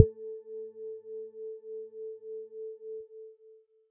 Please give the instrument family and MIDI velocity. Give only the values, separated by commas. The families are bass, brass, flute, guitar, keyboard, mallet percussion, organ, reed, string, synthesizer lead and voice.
mallet percussion, 25